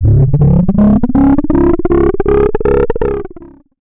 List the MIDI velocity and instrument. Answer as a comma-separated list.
127, synthesizer bass